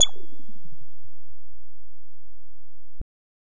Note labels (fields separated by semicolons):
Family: bass; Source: synthesizer; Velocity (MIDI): 50; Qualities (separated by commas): bright, distorted